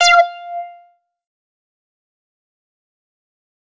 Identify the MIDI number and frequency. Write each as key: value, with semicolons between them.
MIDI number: 77; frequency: 698.5 Hz